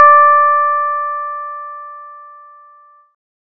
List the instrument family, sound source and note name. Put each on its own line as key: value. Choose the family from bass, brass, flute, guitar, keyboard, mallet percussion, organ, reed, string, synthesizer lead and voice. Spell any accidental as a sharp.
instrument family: bass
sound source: synthesizer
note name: D5